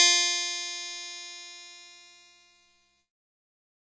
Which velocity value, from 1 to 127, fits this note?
75